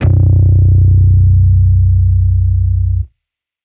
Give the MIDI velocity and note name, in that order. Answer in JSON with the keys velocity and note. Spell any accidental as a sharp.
{"velocity": 100, "note": "B0"}